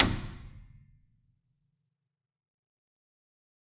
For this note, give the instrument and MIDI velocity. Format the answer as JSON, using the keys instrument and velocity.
{"instrument": "acoustic keyboard", "velocity": 100}